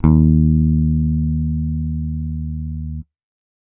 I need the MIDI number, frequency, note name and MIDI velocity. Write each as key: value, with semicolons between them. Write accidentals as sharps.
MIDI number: 39; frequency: 77.78 Hz; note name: D#2; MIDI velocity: 127